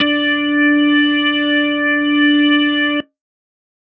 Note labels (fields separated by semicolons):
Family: organ; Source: electronic; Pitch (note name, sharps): D4; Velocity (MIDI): 127